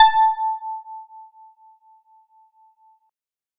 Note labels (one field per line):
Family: keyboard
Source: electronic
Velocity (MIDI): 75